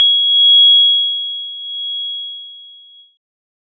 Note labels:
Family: keyboard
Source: electronic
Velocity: 75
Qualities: bright, multiphonic

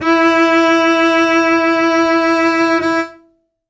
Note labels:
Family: string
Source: acoustic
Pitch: E4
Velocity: 100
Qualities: reverb

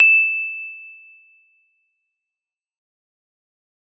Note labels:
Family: mallet percussion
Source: acoustic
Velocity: 50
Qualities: bright, fast decay

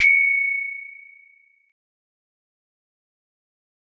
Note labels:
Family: mallet percussion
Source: acoustic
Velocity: 25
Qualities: fast decay

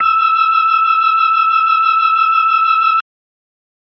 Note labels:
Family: organ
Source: electronic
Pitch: E6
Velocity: 127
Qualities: bright

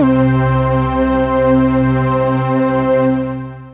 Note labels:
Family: synthesizer lead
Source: synthesizer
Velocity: 75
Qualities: long release

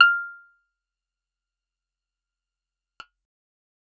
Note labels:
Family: guitar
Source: acoustic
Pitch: F6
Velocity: 75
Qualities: fast decay, percussive

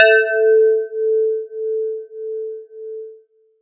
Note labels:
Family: guitar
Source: synthesizer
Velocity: 75

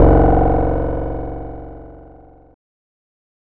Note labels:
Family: guitar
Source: electronic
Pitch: F#0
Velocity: 100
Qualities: bright, distorted, fast decay

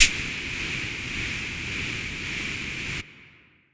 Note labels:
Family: flute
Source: acoustic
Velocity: 50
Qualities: distorted

